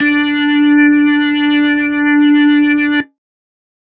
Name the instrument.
electronic organ